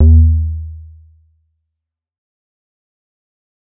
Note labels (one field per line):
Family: bass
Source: synthesizer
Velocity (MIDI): 75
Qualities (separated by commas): dark, fast decay